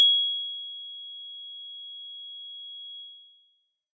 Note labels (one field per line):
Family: mallet percussion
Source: acoustic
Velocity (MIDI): 25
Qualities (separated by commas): bright, distorted